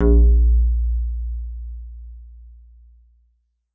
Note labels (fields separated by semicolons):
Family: guitar; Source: electronic; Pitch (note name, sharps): A#1; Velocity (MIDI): 75; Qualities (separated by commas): dark, reverb